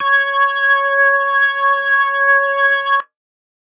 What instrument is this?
electronic organ